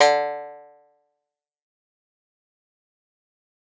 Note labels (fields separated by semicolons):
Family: guitar; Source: acoustic; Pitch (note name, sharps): D3; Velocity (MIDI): 100; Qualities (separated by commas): bright, fast decay, percussive